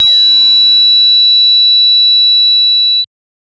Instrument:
synthesizer bass